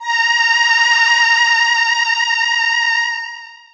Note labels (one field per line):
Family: voice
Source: synthesizer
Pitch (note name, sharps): A#5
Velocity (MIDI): 100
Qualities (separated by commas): bright, distorted, long release